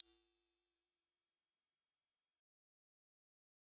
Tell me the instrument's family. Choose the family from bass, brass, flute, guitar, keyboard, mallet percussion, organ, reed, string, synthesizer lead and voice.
synthesizer lead